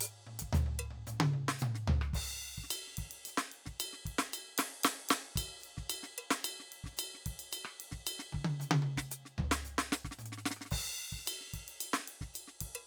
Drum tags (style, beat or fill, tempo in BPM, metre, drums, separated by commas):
songo, beat, 112 BPM, 4/4, crash, ride, ride bell, closed hi-hat, hi-hat pedal, percussion, snare, cross-stick, high tom, mid tom, floor tom, kick